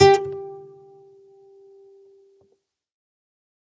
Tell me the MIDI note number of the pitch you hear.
67